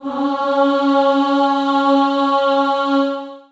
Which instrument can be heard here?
acoustic voice